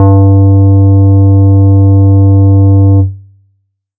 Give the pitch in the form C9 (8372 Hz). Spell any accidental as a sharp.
G2 (98 Hz)